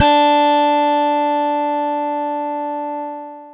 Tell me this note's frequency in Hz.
293.7 Hz